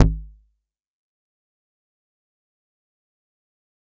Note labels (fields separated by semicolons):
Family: mallet percussion; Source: acoustic; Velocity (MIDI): 100; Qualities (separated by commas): fast decay, multiphonic, percussive